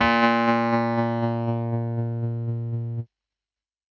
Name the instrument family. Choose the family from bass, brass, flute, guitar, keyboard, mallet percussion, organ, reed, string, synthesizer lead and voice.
keyboard